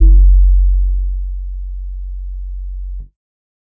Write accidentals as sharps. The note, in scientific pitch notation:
F#1